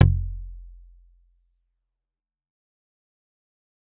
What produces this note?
electronic guitar